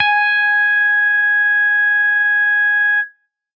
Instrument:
synthesizer bass